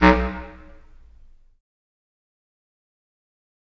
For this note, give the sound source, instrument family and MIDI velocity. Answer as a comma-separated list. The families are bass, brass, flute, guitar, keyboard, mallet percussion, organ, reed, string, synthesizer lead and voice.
acoustic, reed, 75